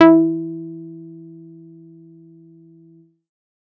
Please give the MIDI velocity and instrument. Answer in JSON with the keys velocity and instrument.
{"velocity": 100, "instrument": "synthesizer bass"}